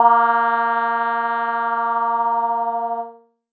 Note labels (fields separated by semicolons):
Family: keyboard; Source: electronic; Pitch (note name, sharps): A#3; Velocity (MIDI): 50; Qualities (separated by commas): distorted, multiphonic